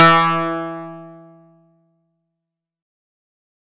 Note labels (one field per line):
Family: guitar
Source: acoustic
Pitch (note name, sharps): E3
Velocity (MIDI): 100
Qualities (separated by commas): distorted, fast decay